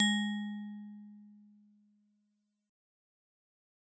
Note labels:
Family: mallet percussion; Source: acoustic; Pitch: G#3; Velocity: 127; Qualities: fast decay

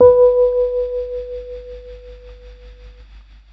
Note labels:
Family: keyboard; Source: electronic; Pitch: B4; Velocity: 25; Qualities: long release

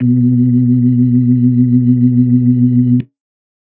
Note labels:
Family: organ; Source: electronic; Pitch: B2; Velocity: 50; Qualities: reverb

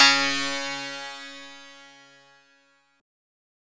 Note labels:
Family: synthesizer lead; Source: synthesizer; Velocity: 127; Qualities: bright, distorted

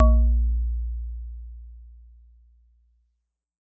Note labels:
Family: mallet percussion; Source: acoustic; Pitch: A#1; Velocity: 127

